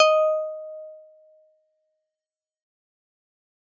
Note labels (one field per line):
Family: keyboard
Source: electronic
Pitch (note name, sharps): D#5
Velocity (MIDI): 100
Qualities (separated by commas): fast decay